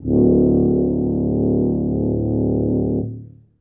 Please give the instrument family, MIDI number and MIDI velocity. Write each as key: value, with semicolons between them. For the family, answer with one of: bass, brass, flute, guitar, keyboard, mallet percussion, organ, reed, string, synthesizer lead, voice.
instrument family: brass; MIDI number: 26; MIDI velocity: 50